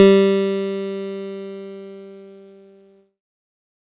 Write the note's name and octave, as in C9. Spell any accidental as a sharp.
G3